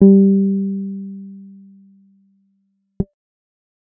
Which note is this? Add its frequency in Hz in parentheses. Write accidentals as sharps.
G3 (196 Hz)